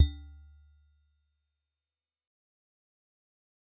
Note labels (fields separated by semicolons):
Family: mallet percussion; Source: acoustic; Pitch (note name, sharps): D2; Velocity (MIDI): 75; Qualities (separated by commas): fast decay, percussive